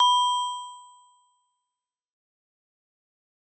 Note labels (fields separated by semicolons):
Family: mallet percussion; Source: acoustic; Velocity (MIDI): 127; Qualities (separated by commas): bright, fast decay